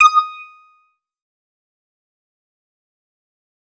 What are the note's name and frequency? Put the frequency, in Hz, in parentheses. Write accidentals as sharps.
D#6 (1245 Hz)